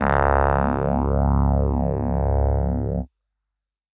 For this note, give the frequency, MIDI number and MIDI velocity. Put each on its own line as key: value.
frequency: 34.65 Hz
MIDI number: 25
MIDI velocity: 127